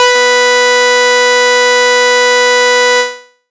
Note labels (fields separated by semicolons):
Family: bass; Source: synthesizer; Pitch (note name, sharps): B4; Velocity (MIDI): 100; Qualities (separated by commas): bright, distorted